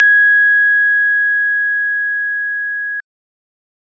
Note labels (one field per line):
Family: organ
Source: electronic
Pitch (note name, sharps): G#6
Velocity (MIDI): 25